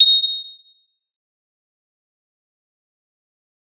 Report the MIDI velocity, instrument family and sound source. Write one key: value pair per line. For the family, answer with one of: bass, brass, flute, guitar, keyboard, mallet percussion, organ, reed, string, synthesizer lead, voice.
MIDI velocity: 75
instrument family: mallet percussion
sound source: acoustic